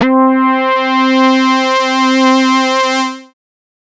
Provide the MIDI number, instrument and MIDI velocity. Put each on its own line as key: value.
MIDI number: 60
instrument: synthesizer bass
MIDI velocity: 127